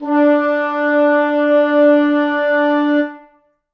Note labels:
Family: reed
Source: acoustic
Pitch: D4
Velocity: 75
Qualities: reverb

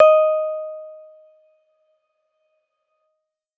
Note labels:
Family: keyboard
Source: electronic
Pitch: D#5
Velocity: 100

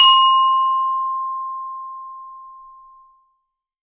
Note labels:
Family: mallet percussion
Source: acoustic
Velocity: 25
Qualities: reverb

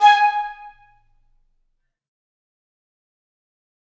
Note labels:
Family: reed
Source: acoustic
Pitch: G#5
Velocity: 127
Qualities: fast decay, reverb

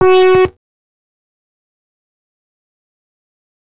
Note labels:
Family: bass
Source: synthesizer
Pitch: F#4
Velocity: 127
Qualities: fast decay

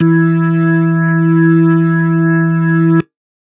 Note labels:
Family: organ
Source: electronic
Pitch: E3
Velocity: 100

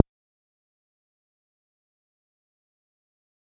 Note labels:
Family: bass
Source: synthesizer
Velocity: 75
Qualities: fast decay, percussive

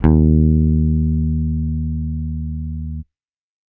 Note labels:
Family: bass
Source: electronic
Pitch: D#2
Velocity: 100

